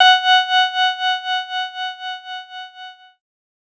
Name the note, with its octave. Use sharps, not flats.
F#5